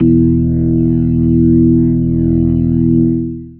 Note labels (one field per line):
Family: organ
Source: electronic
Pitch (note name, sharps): E1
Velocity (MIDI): 75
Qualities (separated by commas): distorted, long release